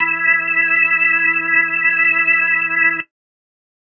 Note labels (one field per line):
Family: organ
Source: electronic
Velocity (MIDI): 50